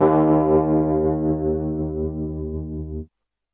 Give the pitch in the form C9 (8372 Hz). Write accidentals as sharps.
D#2 (77.78 Hz)